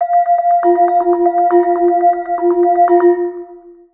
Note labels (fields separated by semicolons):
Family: mallet percussion; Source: synthesizer; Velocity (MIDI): 100; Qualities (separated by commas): dark, long release, multiphonic, percussive, tempo-synced